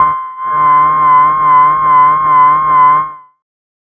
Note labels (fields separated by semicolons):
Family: bass; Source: synthesizer; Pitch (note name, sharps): C6; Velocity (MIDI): 50; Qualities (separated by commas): distorted, tempo-synced